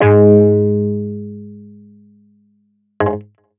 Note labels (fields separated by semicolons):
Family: guitar; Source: electronic; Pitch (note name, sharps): G#2; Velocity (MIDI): 25; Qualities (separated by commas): distorted